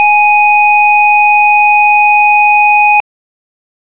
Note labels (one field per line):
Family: organ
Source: electronic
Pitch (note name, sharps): G#5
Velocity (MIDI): 127